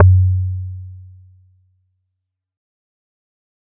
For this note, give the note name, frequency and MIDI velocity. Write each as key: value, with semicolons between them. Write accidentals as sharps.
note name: F#2; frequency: 92.5 Hz; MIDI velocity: 75